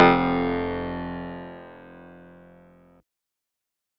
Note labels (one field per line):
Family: synthesizer lead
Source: synthesizer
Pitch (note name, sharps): F1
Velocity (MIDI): 25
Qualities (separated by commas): bright, distorted